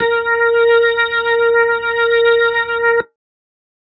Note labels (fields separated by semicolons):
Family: keyboard; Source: electronic; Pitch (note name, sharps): A#4; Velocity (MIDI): 75; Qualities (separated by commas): distorted